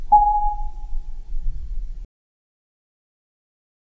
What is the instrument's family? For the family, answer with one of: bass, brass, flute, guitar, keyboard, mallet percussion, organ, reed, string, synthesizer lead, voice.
mallet percussion